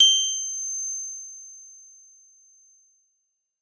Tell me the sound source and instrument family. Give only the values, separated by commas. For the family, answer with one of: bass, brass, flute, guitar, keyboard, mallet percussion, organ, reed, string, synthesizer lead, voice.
acoustic, mallet percussion